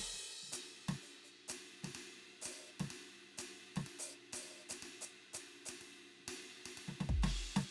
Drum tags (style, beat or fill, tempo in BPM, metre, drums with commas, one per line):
jazz
beat
125 BPM
4/4
ride, hi-hat pedal, snare, kick